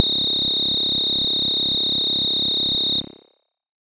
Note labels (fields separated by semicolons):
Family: bass; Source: synthesizer; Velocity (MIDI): 75